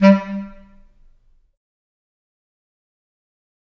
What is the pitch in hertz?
196 Hz